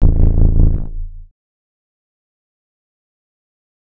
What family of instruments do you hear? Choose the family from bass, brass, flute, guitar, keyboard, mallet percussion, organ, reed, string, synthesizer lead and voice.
bass